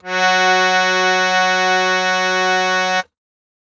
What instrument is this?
acoustic keyboard